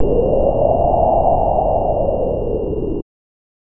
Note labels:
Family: bass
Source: synthesizer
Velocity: 100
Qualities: distorted

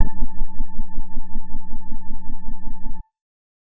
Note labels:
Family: keyboard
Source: electronic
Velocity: 25

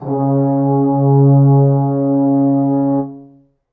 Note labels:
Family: brass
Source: acoustic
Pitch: C#3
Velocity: 25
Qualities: dark, reverb

